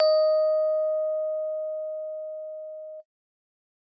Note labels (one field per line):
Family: keyboard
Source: acoustic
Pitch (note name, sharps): D#5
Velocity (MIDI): 75